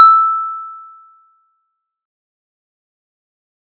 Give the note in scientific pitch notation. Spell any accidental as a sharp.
E6